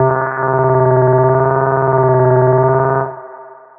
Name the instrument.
synthesizer bass